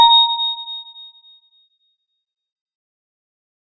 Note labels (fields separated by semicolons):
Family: mallet percussion; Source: acoustic; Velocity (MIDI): 75; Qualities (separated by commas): fast decay